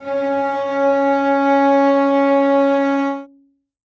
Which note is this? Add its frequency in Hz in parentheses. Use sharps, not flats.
C#4 (277.2 Hz)